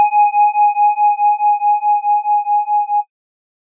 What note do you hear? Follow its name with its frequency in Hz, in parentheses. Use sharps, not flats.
G#5 (830.6 Hz)